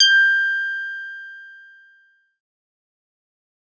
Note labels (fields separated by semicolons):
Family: synthesizer lead; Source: synthesizer; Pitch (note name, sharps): G6; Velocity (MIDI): 50; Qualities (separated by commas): distorted, fast decay